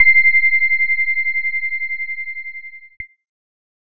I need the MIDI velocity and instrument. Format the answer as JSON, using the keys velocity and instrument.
{"velocity": 50, "instrument": "electronic keyboard"}